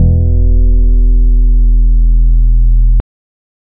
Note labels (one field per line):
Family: organ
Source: electronic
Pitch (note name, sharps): E1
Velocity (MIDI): 127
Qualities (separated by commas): dark